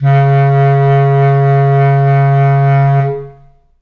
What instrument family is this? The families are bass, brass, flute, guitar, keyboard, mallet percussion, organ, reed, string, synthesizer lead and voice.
reed